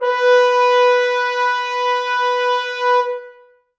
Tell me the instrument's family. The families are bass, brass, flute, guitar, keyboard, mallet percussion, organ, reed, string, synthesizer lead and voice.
brass